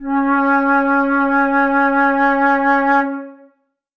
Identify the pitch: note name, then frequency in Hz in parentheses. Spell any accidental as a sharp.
C#4 (277.2 Hz)